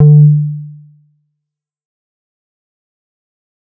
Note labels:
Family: bass; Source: synthesizer; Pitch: D3; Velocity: 127; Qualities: dark, fast decay

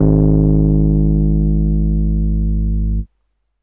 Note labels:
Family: keyboard; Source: electronic; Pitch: G#1; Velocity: 75; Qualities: distorted

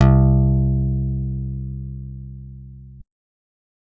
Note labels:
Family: guitar; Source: acoustic; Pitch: C2; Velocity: 100

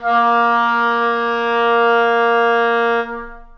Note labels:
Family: reed; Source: acoustic; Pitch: A#3; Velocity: 50; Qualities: long release, reverb

